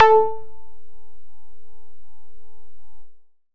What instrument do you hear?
synthesizer bass